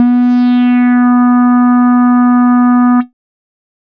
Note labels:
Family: bass; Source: synthesizer; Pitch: B3; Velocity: 127; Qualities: distorted

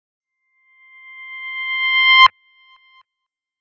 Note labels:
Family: guitar; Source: electronic; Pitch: C6; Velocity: 75

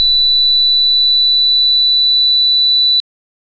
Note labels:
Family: organ; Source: electronic; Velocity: 127; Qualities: bright

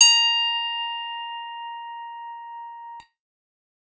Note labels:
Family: guitar; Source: electronic; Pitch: A#5; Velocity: 127; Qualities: bright, reverb

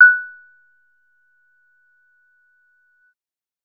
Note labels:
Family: bass; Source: synthesizer; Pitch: F#6; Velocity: 127; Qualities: percussive

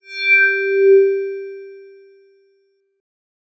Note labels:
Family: mallet percussion; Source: electronic; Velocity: 100; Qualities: bright

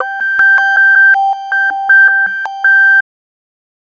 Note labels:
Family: bass; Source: synthesizer; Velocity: 50; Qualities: tempo-synced

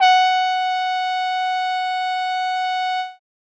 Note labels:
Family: brass; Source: acoustic; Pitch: F#5; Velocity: 127

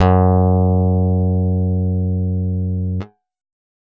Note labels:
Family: guitar; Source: acoustic; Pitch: F#2; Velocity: 100

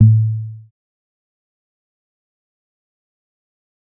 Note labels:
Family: bass; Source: synthesizer; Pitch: A2; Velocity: 127; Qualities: dark, fast decay, percussive

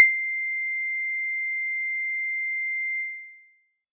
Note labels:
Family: mallet percussion; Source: acoustic; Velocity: 127

